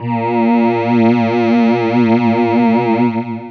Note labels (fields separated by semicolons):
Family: voice; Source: synthesizer; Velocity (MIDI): 75; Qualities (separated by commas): distorted, long release